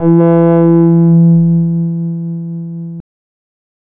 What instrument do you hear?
synthesizer bass